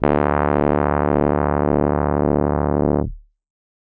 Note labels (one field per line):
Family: keyboard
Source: electronic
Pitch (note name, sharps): D1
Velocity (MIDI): 75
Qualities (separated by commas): distorted